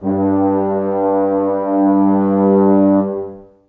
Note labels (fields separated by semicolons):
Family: brass; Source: acoustic; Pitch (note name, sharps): G2; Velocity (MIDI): 75; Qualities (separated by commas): dark, long release, reverb